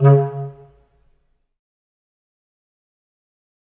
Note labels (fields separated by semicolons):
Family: reed; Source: acoustic; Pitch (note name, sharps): C#3; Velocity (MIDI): 25; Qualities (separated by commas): dark, fast decay, percussive, reverb